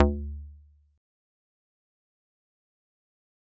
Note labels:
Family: mallet percussion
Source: acoustic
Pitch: D2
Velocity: 50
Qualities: fast decay, percussive

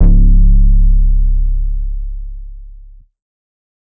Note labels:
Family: bass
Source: synthesizer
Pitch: C#1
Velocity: 75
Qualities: distorted

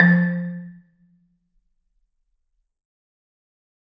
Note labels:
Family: mallet percussion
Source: acoustic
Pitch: F3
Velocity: 100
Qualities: dark, reverb

